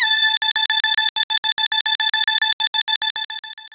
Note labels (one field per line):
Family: synthesizer lead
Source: synthesizer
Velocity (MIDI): 25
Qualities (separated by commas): long release